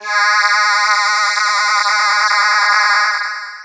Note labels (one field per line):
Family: voice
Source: synthesizer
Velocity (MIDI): 127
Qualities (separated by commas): bright, distorted, long release